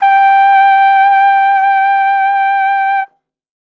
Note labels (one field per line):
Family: brass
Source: acoustic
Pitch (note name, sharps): G5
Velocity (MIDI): 50